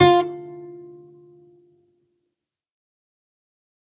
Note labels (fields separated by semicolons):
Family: string; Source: acoustic; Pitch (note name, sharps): F4; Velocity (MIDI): 127; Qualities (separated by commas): fast decay, percussive, reverb